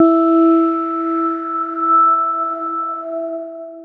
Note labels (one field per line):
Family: keyboard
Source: electronic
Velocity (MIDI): 25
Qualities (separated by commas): dark, long release